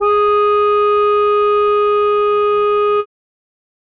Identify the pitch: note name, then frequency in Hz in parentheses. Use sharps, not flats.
G#4 (415.3 Hz)